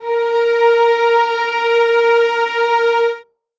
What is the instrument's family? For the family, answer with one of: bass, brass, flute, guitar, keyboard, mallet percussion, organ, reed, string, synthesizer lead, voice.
string